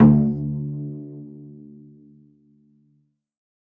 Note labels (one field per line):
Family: string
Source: acoustic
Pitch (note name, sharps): D2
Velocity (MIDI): 127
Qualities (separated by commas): dark, reverb